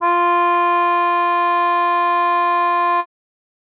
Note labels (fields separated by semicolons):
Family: reed; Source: acoustic; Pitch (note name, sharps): F4; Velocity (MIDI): 127